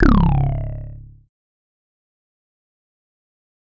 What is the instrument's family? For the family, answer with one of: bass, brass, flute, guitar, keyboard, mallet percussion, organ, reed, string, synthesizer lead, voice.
bass